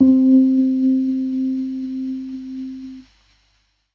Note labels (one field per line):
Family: keyboard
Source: electronic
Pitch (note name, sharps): C4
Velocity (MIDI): 25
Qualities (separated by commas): dark